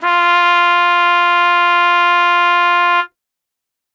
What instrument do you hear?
acoustic brass instrument